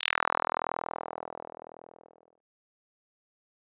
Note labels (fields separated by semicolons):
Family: bass; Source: synthesizer; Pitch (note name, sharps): E1; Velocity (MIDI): 75; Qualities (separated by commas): bright, distorted, fast decay